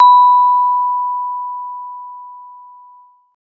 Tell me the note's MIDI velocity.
25